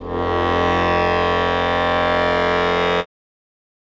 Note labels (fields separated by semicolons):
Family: reed; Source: acoustic; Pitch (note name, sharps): F1; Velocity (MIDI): 100